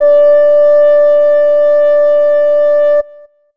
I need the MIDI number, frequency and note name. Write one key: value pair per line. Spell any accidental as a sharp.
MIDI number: 74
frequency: 587.3 Hz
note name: D5